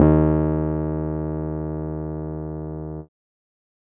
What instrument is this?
electronic keyboard